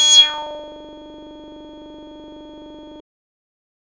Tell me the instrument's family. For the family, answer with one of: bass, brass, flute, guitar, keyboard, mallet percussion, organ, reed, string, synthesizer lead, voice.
bass